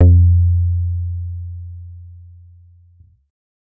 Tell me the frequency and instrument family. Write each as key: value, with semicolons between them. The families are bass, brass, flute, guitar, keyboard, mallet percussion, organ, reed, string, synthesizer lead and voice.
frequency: 87.31 Hz; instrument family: bass